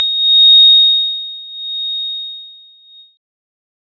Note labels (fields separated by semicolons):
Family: keyboard; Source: electronic; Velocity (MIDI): 25; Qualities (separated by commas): bright, multiphonic